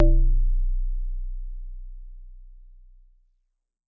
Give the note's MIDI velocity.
100